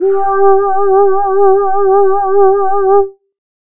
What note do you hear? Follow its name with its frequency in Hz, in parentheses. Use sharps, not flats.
G4 (392 Hz)